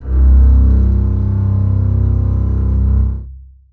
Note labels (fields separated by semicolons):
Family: string; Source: acoustic; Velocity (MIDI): 100; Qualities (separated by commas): long release, reverb